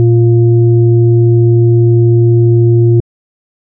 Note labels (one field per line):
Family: organ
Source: electronic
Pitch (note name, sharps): A#2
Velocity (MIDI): 50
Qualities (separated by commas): dark